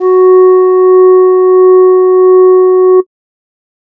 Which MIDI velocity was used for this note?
100